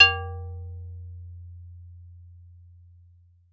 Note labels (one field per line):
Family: mallet percussion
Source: acoustic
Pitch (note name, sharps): F2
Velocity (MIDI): 25